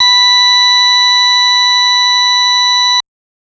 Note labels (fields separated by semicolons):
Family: organ; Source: electronic; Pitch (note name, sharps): B5; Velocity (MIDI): 127; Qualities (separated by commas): bright, distorted